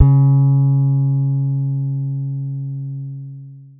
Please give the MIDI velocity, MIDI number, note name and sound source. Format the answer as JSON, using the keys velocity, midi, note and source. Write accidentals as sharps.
{"velocity": 127, "midi": 49, "note": "C#3", "source": "acoustic"}